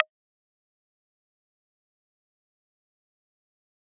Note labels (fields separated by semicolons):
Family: guitar; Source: electronic; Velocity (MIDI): 100; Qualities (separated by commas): fast decay, percussive